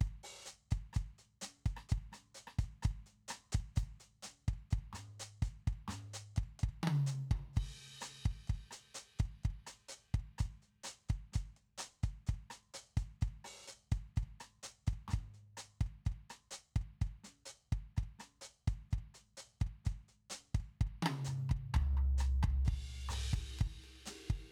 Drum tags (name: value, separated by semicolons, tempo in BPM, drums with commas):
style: bossa nova; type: beat; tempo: 127 BPM; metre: 4/4; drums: crash, ride, closed hi-hat, open hi-hat, hi-hat pedal, snare, cross-stick, high tom, mid tom, floor tom, kick